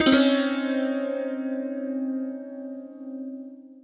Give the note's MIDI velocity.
100